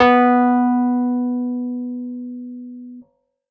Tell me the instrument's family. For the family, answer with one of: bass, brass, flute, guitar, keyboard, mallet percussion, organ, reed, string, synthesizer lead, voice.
keyboard